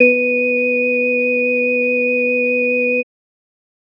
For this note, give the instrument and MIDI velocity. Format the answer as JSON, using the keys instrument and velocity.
{"instrument": "electronic organ", "velocity": 50}